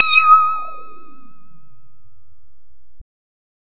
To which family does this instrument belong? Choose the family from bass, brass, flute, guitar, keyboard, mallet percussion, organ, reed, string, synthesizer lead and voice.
bass